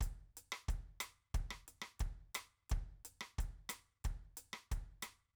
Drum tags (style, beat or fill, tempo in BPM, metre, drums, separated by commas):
reggaeton, beat, 90 BPM, 4/4, closed hi-hat, cross-stick, kick